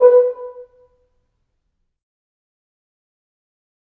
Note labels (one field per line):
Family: brass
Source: acoustic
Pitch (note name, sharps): B4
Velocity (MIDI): 25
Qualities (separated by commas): fast decay, percussive, reverb